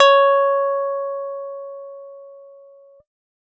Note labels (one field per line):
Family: guitar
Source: electronic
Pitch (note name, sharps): C#5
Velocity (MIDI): 100